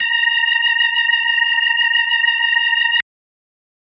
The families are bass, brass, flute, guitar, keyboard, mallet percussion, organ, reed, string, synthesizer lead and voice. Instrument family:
organ